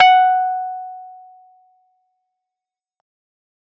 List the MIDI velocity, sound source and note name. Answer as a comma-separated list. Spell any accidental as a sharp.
127, electronic, F#5